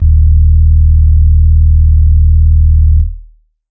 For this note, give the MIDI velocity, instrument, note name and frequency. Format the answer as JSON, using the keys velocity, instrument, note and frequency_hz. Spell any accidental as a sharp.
{"velocity": 50, "instrument": "electronic organ", "note": "D#1", "frequency_hz": 38.89}